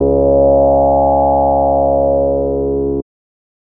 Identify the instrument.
synthesizer bass